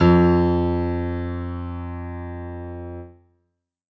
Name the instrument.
acoustic keyboard